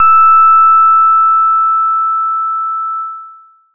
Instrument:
synthesizer bass